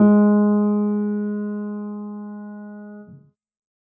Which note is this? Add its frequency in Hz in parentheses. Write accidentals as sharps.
G#3 (207.7 Hz)